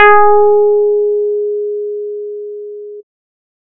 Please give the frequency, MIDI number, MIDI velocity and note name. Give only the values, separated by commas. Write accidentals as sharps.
415.3 Hz, 68, 75, G#4